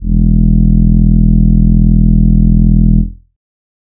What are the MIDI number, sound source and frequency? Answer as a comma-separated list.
28, synthesizer, 41.2 Hz